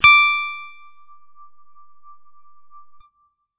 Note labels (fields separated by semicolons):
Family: guitar; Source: electronic; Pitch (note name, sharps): D6; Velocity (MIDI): 75; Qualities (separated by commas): bright, distorted